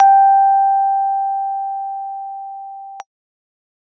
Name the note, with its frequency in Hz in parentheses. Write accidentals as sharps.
G5 (784 Hz)